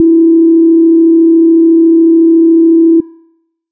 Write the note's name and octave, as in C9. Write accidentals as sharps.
E4